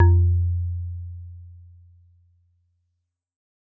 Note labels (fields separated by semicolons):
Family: mallet percussion; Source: acoustic; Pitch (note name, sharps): F2; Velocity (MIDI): 75